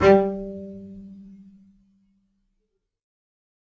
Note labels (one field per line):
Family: string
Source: acoustic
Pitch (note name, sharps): G3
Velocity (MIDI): 50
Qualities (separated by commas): reverb